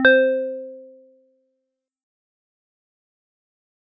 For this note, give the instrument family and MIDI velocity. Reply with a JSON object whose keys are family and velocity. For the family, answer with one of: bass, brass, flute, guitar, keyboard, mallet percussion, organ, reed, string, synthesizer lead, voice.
{"family": "mallet percussion", "velocity": 50}